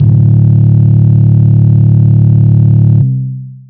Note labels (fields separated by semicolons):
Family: guitar; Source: electronic; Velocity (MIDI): 50; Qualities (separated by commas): bright, distorted, long release